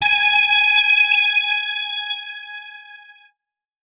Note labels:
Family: guitar; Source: electronic; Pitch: G#5; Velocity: 100

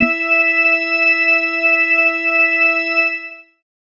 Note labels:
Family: organ; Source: electronic; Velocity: 75; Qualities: reverb

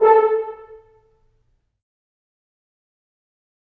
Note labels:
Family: brass; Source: acoustic; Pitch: A4; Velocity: 75; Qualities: fast decay, reverb

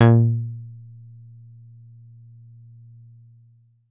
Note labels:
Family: guitar; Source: synthesizer; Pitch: A#2; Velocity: 25

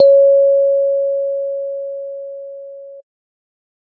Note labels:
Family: keyboard; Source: electronic; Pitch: C#5; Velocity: 75

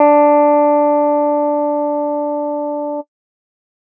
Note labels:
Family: guitar; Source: electronic; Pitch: D4; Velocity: 25

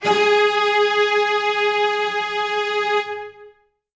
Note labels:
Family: string; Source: acoustic; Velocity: 127; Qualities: long release, reverb

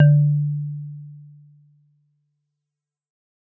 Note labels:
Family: mallet percussion; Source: acoustic; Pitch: D3; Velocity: 75; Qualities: fast decay

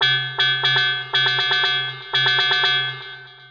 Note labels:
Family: mallet percussion; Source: synthesizer; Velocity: 75; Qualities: long release, multiphonic, tempo-synced

